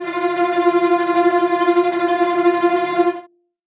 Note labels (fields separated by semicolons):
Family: string; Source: acoustic; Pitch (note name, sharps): F4; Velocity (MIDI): 25; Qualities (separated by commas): bright, non-linear envelope, reverb